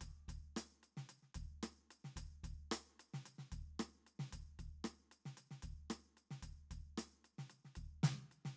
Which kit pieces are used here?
percussion, snare, cross-stick and kick